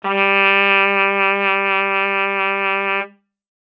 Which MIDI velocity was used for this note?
75